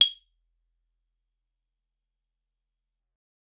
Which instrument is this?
acoustic guitar